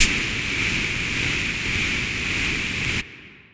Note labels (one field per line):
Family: flute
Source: acoustic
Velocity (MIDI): 25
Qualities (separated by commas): distorted